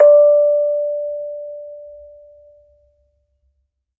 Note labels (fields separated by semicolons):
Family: mallet percussion; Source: acoustic; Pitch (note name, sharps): D5; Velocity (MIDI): 100; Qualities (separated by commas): reverb